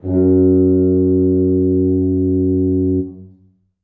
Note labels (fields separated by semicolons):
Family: brass; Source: acoustic; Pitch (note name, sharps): F#2; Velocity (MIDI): 75; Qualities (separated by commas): dark, reverb